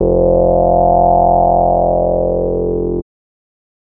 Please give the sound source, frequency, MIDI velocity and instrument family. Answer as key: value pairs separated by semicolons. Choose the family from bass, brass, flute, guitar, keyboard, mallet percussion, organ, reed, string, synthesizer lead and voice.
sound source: synthesizer; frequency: 43.65 Hz; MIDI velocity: 25; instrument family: bass